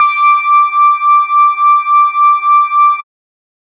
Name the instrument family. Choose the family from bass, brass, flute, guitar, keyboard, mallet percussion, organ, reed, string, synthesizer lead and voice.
bass